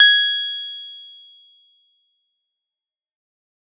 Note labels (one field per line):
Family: guitar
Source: synthesizer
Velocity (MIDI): 100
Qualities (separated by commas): bright, fast decay